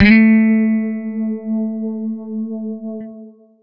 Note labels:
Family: guitar; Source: electronic; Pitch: A3; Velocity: 127; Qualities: distorted

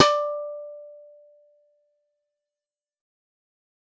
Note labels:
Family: guitar; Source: synthesizer; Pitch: D5; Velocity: 75; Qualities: fast decay

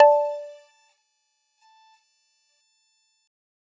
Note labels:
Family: mallet percussion; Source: acoustic; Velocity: 50; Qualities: multiphonic, percussive

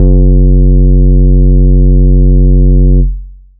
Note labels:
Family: bass; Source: synthesizer; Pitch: F#1; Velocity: 50; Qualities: long release

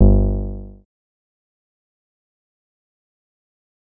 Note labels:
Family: synthesizer lead; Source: synthesizer; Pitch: G1; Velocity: 75; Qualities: distorted, fast decay

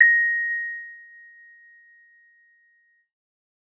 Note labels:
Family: keyboard; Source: electronic; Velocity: 75

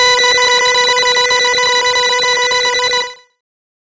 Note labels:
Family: bass; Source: synthesizer; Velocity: 127; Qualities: bright, distorted, non-linear envelope

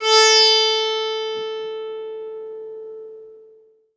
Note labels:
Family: guitar; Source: acoustic; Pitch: A4; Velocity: 25; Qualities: bright, long release, reverb

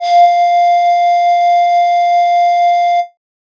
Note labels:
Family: flute; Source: synthesizer; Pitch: F5; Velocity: 127; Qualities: distorted

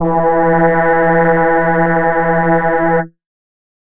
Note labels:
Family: voice; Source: synthesizer; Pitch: E3; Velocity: 50; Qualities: multiphonic

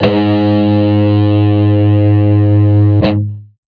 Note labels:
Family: guitar; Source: electronic; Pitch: G#2; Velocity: 25; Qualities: distorted, long release

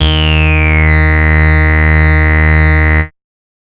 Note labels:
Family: bass; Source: synthesizer; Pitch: D#2; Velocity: 75; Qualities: bright, distorted, multiphonic

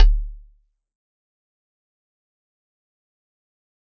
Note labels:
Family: mallet percussion; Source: acoustic; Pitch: D1; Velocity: 75; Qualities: fast decay, percussive

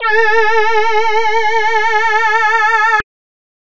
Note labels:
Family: voice; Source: synthesizer; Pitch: A4; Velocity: 100

